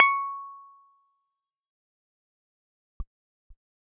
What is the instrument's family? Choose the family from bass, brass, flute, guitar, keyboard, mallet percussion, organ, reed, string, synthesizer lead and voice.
keyboard